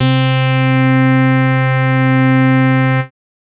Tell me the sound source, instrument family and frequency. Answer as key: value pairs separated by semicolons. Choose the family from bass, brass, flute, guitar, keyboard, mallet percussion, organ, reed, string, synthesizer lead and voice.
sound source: synthesizer; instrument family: bass; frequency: 130.8 Hz